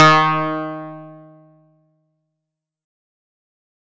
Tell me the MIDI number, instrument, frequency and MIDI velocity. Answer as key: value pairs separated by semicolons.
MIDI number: 51; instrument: acoustic guitar; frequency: 155.6 Hz; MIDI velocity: 100